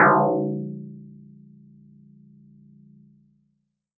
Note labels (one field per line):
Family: mallet percussion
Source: acoustic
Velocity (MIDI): 127